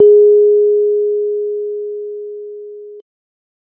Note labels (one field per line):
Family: keyboard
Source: electronic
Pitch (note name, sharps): G#4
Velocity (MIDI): 50